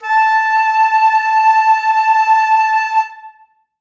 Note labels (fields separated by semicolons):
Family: flute; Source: acoustic; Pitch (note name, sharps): A5; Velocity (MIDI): 127; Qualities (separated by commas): reverb